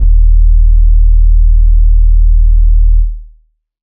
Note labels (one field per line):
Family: organ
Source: electronic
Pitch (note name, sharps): D#1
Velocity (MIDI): 50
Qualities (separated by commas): dark